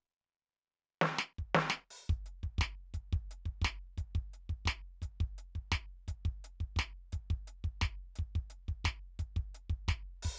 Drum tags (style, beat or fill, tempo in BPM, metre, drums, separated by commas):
rock, beat, 115 BPM, 4/4, closed hi-hat, open hi-hat, hi-hat pedal, snare, kick